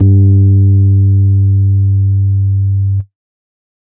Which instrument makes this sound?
electronic keyboard